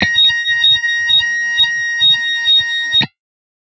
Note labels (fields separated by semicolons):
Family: guitar; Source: synthesizer; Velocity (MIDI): 127; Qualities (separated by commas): bright, distorted